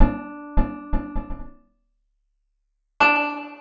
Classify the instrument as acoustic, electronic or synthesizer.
acoustic